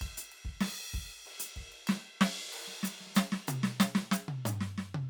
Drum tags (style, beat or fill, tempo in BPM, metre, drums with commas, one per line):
rock
beat
93 BPM
4/4
crash, ride, ride bell, closed hi-hat, hi-hat pedal, snare, high tom, mid tom, kick